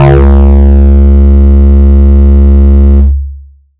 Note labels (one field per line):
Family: bass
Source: synthesizer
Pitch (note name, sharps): C#2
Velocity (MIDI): 127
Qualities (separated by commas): bright, distorted, long release